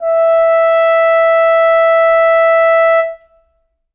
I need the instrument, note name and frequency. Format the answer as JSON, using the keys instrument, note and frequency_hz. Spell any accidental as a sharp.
{"instrument": "acoustic reed instrument", "note": "E5", "frequency_hz": 659.3}